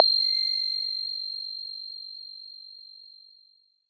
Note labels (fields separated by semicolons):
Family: mallet percussion; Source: electronic; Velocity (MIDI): 25; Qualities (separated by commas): bright, distorted, non-linear envelope